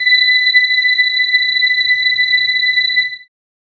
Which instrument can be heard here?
synthesizer keyboard